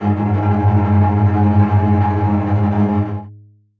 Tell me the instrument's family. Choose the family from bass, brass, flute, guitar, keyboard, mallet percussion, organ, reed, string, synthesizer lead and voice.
string